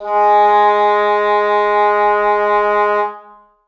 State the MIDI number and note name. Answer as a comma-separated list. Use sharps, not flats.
56, G#3